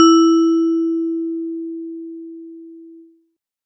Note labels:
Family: mallet percussion; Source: acoustic; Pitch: E4; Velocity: 127

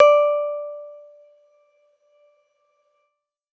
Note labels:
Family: keyboard; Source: electronic; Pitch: D5; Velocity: 127

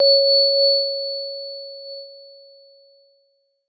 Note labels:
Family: keyboard; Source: electronic; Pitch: C#5; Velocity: 75

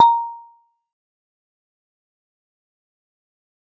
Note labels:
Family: mallet percussion; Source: acoustic; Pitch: A#5; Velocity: 100; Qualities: fast decay, percussive

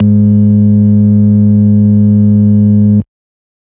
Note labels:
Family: organ; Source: electronic; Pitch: G#2; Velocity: 127

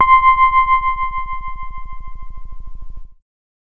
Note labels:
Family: keyboard; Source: electronic; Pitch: C6; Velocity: 50; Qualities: dark

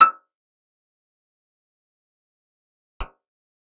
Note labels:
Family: guitar; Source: acoustic; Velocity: 25; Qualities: fast decay, percussive, reverb

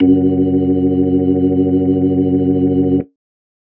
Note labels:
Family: organ; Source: electronic; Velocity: 75

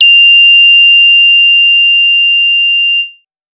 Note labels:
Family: bass; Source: synthesizer; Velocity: 75; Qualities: bright, distorted

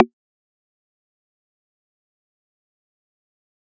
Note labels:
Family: mallet percussion; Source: acoustic; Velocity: 75; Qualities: fast decay, percussive

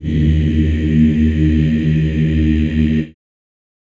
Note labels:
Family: voice; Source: acoustic; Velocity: 50; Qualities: reverb

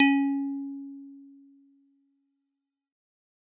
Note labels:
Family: guitar; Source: synthesizer; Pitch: C#4; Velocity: 127; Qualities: dark, fast decay

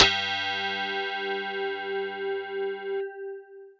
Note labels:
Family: mallet percussion; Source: electronic; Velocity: 127; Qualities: bright, long release

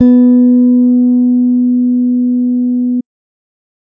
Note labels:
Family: bass; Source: electronic; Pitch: B3; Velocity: 50

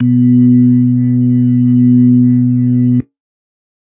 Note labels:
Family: organ; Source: electronic; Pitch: B2; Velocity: 50

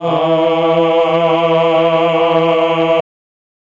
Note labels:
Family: voice; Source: electronic; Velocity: 127; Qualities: reverb

